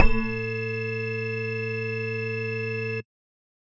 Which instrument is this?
synthesizer bass